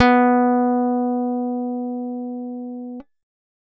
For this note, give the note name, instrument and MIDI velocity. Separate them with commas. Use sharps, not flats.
B3, acoustic guitar, 75